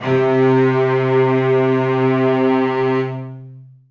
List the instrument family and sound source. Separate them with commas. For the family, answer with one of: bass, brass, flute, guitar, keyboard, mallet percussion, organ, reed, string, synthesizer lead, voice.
string, acoustic